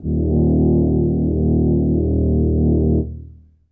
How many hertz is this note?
38.89 Hz